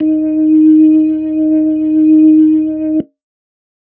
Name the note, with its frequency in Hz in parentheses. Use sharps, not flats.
D#4 (311.1 Hz)